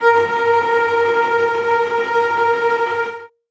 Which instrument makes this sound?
acoustic string instrument